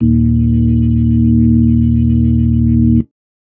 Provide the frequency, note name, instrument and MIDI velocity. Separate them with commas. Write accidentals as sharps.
38.89 Hz, D#1, electronic organ, 50